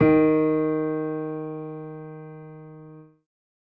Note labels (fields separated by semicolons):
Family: keyboard; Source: acoustic; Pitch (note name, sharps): D#3; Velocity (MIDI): 25